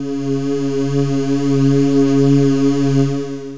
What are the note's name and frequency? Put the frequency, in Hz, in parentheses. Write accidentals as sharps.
C#3 (138.6 Hz)